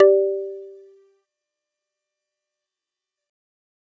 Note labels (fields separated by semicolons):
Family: mallet percussion; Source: acoustic; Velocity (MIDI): 100; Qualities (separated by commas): multiphonic